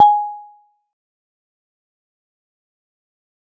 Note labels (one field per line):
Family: mallet percussion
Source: acoustic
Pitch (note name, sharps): G#5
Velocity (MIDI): 75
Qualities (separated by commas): fast decay, percussive